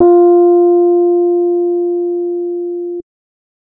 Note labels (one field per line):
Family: keyboard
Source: electronic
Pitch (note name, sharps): F4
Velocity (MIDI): 75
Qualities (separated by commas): dark